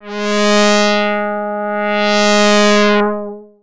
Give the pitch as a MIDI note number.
56